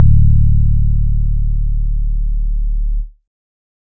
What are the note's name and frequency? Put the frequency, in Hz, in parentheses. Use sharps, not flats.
D1 (36.71 Hz)